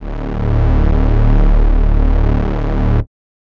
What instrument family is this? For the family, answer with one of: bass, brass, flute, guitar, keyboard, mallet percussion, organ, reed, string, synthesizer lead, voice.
reed